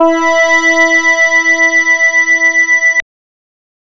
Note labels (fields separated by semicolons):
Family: bass; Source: synthesizer; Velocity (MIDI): 127; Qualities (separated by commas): distorted, multiphonic